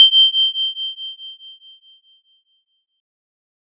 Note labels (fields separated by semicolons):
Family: guitar; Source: synthesizer; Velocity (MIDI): 25; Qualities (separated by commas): bright